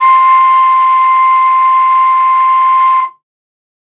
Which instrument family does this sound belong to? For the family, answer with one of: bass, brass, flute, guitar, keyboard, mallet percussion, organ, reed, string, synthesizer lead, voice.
flute